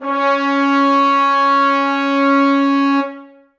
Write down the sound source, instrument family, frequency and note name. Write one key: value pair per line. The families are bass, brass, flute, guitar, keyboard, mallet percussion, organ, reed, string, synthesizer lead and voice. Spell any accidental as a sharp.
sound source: acoustic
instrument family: brass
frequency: 277.2 Hz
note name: C#4